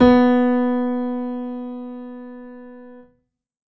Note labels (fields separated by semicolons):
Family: keyboard; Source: acoustic; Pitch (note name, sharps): B3; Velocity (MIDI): 100; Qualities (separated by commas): reverb